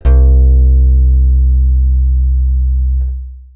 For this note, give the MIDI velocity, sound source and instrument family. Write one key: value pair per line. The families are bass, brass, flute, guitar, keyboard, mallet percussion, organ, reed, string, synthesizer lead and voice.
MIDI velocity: 75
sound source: synthesizer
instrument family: bass